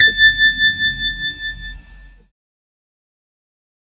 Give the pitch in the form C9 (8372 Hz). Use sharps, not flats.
A6 (1760 Hz)